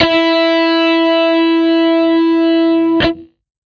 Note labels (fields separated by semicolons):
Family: guitar; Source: electronic; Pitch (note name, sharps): E4; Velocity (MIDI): 50; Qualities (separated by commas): distorted